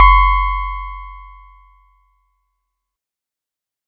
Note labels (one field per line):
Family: mallet percussion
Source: acoustic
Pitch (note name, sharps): F#1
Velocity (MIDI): 75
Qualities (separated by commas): bright